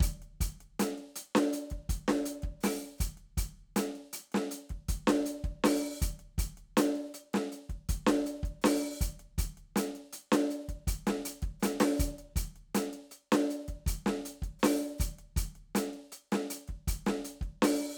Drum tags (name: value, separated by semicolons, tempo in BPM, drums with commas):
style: funk; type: beat; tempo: 80 BPM; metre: 4/4; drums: closed hi-hat, open hi-hat, hi-hat pedal, snare, kick